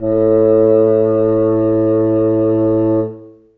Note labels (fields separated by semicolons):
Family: reed; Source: acoustic; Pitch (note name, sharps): A2; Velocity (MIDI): 50; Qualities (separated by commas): reverb